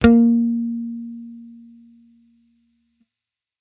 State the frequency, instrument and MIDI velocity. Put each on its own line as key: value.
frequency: 233.1 Hz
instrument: electronic bass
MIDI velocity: 100